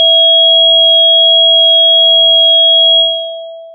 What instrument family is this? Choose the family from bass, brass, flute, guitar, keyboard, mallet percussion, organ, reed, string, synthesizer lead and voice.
synthesizer lead